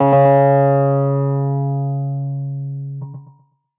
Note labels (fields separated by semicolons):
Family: keyboard; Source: electronic; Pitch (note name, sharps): C#3; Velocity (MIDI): 75; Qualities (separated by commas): dark, tempo-synced